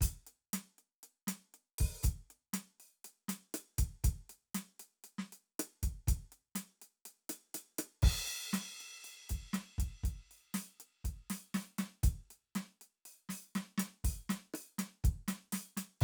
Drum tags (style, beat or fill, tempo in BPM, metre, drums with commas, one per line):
rock
beat
120 BPM
4/4
crash, closed hi-hat, open hi-hat, hi-hat pedal, snare, cross-stick, kick